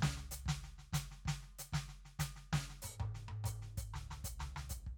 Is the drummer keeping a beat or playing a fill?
beat